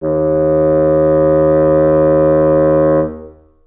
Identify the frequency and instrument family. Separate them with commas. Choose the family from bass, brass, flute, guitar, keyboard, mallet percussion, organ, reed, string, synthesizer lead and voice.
77.78 Hz, reed